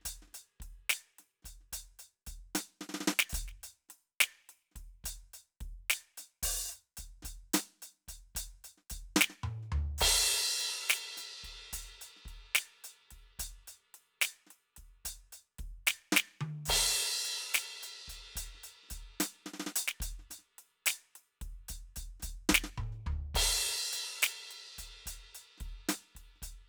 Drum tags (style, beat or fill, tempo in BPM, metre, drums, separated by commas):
blues shuffle, beat, 72 BPM, 4/4, crash, closed hi-hat, open hi-hat, hi-hat pedal, snare, high tom, mid tom, floor tom, kick